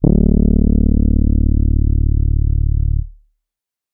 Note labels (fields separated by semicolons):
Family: keyboard; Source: electronic; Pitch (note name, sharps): D1; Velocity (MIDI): 75; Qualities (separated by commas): dark, distorted